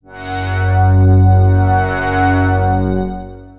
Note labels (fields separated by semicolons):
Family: synthesizer lead; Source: synthesizer; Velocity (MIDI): 75; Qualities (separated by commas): bright, long release, non-linear envelope